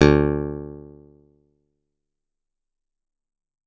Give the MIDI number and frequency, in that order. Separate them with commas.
38, 73.42 Hz